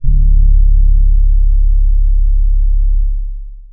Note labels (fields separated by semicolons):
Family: keyboard; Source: electronic; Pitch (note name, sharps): C#1; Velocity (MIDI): 50; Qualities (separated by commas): dark, long release